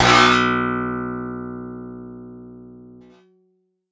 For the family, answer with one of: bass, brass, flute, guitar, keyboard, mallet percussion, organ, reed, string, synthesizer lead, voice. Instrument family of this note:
guitar